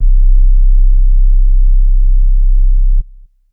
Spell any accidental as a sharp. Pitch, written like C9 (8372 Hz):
C1 (32.7 Hz)